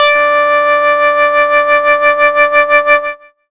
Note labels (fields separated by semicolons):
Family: bass; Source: synthesizer; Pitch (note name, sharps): D5; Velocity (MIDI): 25; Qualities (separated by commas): distorted